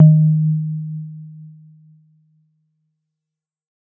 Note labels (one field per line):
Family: mallet percussion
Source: acoustic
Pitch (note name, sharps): D#3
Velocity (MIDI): 50